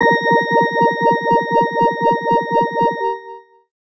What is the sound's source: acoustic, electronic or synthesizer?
electronic